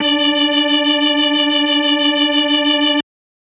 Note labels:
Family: organ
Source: electronic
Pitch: D4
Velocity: 75

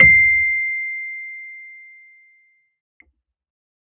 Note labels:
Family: keyboard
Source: electronic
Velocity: 75

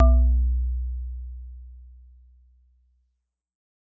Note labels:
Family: mallet percussion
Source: acoustic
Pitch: B1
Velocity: 127

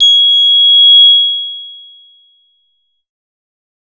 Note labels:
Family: bass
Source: synthesizer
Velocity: 50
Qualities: distorted

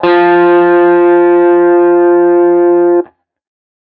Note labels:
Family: guitar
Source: electronic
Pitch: F3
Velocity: 100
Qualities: distorted

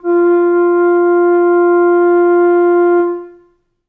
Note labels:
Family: flute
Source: acoustic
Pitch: F4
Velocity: 50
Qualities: reverb

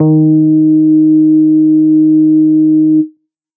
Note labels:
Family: bass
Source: synthesizer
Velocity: 75

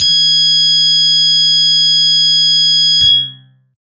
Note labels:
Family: guitar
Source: electronic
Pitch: G#6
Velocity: 50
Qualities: bright, distorted, long release

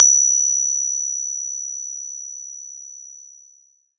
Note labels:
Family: mallet percussion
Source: electronic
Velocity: 75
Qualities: bright, distorted, non-linear envelope

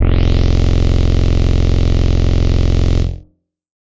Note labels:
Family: bass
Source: synthesizer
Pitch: F0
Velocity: 75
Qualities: distorted

